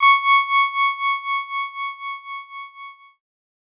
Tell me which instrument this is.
electronic keyboard